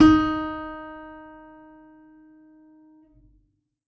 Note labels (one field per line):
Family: keyboard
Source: acoustic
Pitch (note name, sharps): D#4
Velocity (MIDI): 127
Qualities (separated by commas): reverb